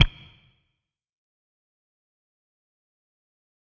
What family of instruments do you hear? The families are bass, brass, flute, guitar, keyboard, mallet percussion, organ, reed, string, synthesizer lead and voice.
guitar